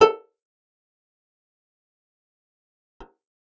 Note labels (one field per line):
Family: guitar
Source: acoustic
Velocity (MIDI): 127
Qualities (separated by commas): fast decay, percussive, reverb